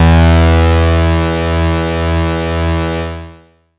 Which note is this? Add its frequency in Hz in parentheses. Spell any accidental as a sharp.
E2 (82.41 Hz)